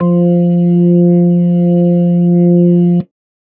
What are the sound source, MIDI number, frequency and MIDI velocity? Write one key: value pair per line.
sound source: electronic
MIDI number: 53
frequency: 174.6 Hz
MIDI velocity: 50